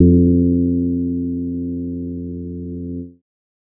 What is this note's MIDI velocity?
100